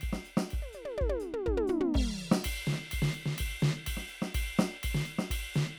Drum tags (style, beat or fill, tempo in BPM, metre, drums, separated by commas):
calypso, beat, 124 BPM, 4/4, crash, ride, ride bell, hi-hat pedal, snare, high tom, mid tom, floor tom, kick